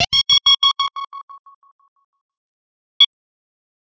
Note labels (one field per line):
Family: guitar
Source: electronic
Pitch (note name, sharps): C#6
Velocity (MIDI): 127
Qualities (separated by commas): bright, distorted, fast decay, tempo-synced